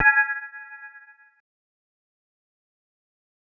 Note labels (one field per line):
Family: mallet percussion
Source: synthesizer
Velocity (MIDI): 75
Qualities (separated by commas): fast decay, multiphonic, percussive